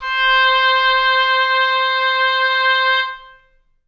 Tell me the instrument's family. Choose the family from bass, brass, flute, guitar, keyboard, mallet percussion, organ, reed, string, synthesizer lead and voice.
reed